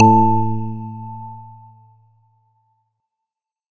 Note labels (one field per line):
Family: organ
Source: electronic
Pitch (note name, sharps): A2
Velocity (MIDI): 127